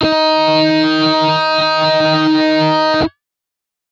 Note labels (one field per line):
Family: guitar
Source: electronic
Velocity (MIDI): 50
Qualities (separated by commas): bright, distorted